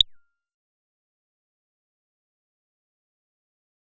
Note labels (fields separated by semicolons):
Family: bass; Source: synthesizer; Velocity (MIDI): 50; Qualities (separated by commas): fast decay, percussive